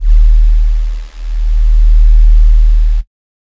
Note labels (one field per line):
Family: flute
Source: synthesizer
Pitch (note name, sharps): D#1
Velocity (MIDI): 75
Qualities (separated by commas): dark